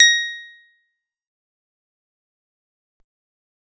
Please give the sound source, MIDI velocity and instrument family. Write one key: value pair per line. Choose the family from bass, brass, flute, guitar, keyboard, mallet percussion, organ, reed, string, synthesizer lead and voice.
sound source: acoustic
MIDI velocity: 100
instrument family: guitar